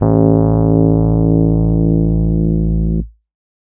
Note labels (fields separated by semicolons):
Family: keyboard; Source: electronic; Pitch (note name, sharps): A1; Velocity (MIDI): 25